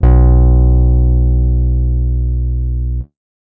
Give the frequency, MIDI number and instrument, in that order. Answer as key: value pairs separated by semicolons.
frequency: 61.74 Hz; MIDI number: 35; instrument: acoustic guitar